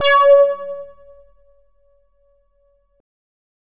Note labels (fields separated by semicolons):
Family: bass; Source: synthesizer; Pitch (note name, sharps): C#5; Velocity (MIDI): 100; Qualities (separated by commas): distorted